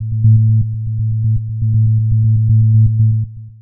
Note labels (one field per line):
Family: synthesizer lead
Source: synthesizer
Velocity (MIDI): 127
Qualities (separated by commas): dark, long release, tempo-synced